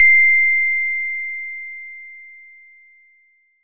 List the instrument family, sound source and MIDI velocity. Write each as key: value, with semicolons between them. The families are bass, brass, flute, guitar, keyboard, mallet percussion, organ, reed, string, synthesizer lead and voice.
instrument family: bass; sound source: synthesizer; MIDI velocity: 127